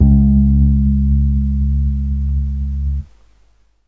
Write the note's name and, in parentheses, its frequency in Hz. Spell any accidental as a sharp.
C#2 (69.3 Hz)